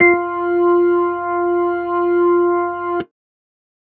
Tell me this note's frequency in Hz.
349.2 Hz